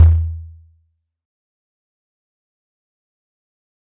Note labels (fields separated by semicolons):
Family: mallet percussion; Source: acoustic; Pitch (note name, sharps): E2; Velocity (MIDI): 75; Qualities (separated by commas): fast decay, percussive